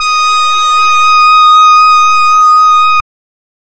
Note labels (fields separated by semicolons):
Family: reed; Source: synthesizer; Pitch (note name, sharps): D#6; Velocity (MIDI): 75; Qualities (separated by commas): distorted, non-linear envelope